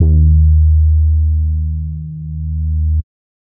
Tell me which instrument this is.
synthesizer bass